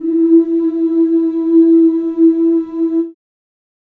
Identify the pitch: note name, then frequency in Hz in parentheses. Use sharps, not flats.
E4 (329.6 Hz)